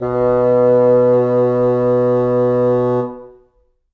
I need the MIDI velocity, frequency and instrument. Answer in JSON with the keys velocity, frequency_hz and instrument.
{"velocity": 75, "frequency_hz": 123.5, "instrument": "acoustic reed instrument"}